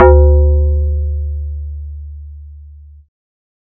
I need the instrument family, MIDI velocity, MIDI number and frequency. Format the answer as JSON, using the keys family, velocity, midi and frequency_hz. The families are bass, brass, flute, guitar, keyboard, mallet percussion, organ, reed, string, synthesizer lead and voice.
{"family": "bass", "velocity": 127, "midi": 38, "frequency_hz": 73.42}